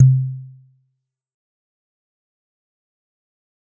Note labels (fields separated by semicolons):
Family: mallet percussion; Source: acoustic; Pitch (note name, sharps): C3; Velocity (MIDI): 50; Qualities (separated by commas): dark, fast decay, percussive